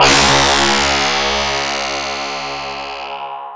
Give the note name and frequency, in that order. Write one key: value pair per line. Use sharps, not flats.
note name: C#2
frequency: 69.3 Hz